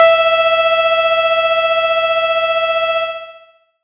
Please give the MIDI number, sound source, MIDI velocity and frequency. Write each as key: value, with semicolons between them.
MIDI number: 76; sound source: synthesizer; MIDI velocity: 25; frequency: 659.3 Hz